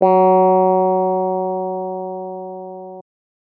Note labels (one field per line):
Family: keyboard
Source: electronic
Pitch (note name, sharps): F#3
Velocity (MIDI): 50